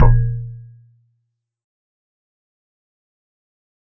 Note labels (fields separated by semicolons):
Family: mallet percussion; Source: acoustic; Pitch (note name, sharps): A#0; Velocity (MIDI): 50; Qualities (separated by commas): fast decay, percussive